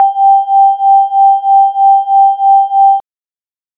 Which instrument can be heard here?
electronic organ